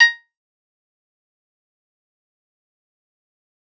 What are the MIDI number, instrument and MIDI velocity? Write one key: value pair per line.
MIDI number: 82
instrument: acoustic guitar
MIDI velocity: 75